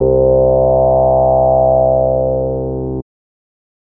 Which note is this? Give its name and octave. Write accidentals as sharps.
C2